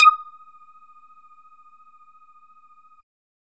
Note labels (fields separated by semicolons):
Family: bass; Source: synthesizer; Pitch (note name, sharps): D#6; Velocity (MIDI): 75; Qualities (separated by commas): percussive